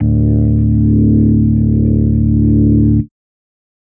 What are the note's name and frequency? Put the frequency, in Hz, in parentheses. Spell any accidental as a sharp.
D1 (36.71 Hz)